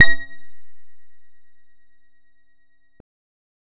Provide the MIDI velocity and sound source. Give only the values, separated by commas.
50, synthesizer